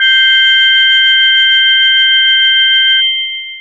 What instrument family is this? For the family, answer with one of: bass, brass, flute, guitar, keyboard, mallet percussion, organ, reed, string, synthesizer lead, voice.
mallet percussion